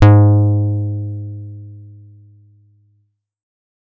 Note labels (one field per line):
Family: guitar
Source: electronic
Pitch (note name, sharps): G#2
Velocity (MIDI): 50